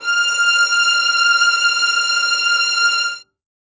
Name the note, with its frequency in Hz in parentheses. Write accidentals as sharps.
F6 (1397 Hz)